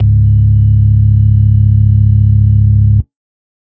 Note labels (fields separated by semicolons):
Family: organ; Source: electronic; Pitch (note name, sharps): C#1; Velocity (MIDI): 127; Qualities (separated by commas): dark